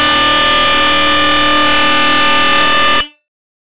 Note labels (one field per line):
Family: bass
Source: synthesizer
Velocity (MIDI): 50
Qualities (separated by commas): bright, distorted